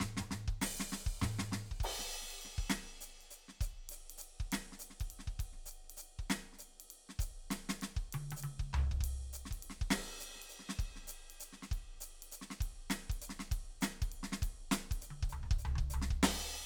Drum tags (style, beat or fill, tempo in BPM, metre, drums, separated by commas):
jazz, beat, 200 BPM, 3/4, crash, ride, open hi-hat, hi-hat pedal, snare, high tom, mid tom, floor tom, kick